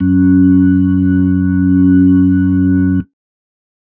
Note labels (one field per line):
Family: organ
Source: electronic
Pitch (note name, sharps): F#2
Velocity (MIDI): 127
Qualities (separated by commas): dark